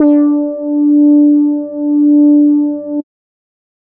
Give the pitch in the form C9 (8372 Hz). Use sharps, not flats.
D4 (293.7 Hz)